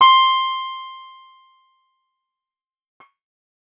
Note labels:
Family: guitar; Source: acoustic; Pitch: C6; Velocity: 75; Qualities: bright, distorted, fast decay

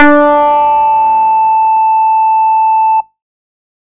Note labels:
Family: bass; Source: synthesizer; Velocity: 75; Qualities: distorted

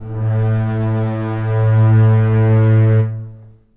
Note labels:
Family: string; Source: acoustic; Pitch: A2; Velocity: 50; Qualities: long release, reverb

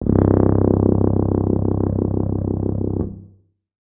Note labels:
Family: brass; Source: acoustic; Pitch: C1; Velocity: 50

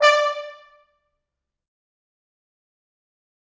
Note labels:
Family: brass; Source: acoustic; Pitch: D5; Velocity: 127; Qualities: bright, fast decay, percussive, reverb

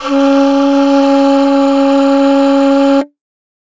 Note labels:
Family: flute; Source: acoustic; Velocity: 25

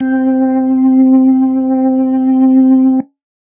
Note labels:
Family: organ; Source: electronic; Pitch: C4; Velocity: 25

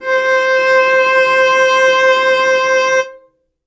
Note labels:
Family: string; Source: acoustic; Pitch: C5; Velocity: 25; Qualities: reverb

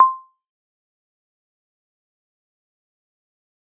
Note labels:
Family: mallet percussion; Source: acoustic; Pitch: C6; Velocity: 127; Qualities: dark, fast decay, percussive, reverb

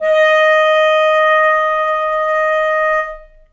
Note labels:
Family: reed; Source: acoustic; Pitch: D#5; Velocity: 25; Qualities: long release, reverb

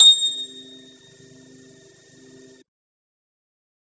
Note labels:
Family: keyboard; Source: electronic; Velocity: 127; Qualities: bright, percussive

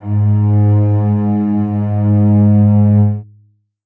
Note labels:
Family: string; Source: acoustic; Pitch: G#2; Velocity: 75; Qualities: reverb

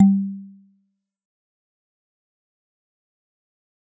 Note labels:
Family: mallet percussion; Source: acoustic; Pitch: G3; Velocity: 50; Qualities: dark, fast decay, percussive

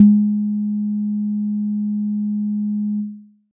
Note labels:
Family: keyboard; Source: electronic; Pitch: G#3; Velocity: 25; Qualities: dark

